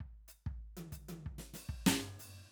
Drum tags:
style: Brazilian baião; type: fill; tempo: 95 BPM; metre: 4/4; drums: hi-hat pedal, snare, high tom, floor tom, kick

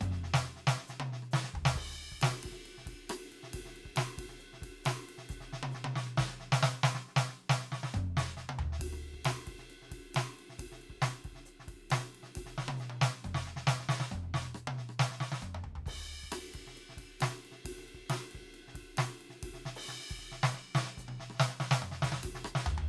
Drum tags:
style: rock; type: beat; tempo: 136 BPM; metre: 4/4; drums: crash, ride, ride bell, closed hi-hat, hi-hat pedal, snare, cross-stick, high tom, mid tom, floor tom, kick

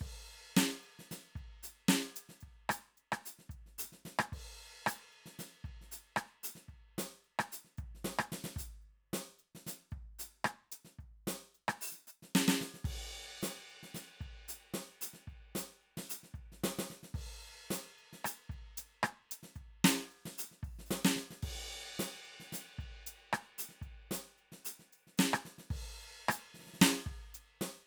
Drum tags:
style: funk; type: beat; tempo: 112 BPM; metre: 4/4; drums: crash, ride, closed hi-hat, open hi-hat, hi-hat pedal, snare, cross-stick, kick

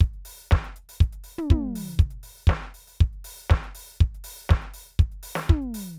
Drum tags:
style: disco; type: beat; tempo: 120 BPM; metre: 4/4; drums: closed hi-hat, open hi-hat, hi-hat pedal, snare, floor tom, kick

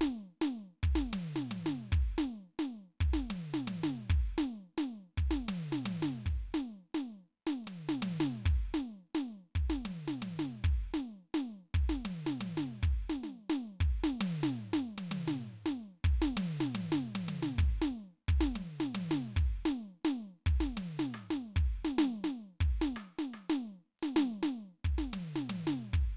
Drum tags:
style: Afro-Cuban rumba; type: beat; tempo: 110 BPM; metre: 4/4; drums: hi-hat pedal, snare, cross-stick, high tom, kick

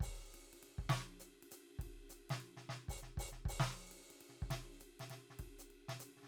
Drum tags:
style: jazz; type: beat; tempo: 200 BPM; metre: 3/4; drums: ride, open hi-hat, hi-hat pedal, snare, kick

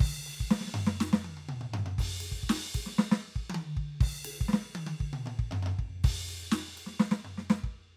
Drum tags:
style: rock; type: beat; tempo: 120 BPM; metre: 4/4; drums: crash, ride, snare, high tom, mid tom, floor tom, kick

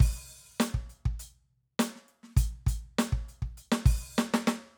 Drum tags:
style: Latin funk; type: beat; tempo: 100 BPM; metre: 4/4; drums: crash, ride, closed hi-hat, open hi-hat, hi-hat pedal, snare, kick

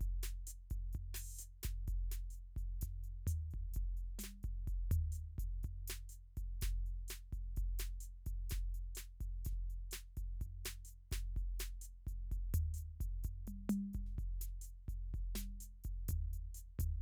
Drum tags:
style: bossa nova; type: beat; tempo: 127 BPM; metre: 4/4; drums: closed hi-hat, open hi-hat, hi-hat pedal, snare, mid tom, floor tom, kick

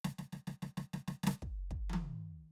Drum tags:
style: Brazilian baião; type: fill; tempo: 95 BPM; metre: 4/4; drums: snare, high tom, kick

